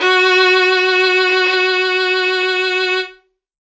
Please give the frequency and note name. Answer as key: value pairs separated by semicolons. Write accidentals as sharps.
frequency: 370 Hz; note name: F#4